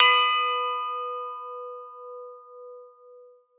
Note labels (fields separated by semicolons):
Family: mallet percussion; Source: acoustic; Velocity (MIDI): 127; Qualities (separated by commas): reverb